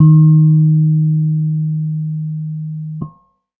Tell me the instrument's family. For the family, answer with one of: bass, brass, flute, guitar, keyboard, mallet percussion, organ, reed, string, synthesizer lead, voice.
keyboard